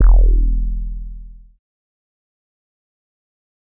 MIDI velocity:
25